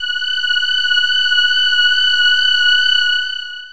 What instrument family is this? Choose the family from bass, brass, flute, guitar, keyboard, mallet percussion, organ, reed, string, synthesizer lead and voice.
voice